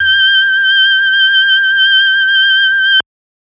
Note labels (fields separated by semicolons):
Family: organ; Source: electronic; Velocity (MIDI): 75; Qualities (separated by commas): bright, multiphonic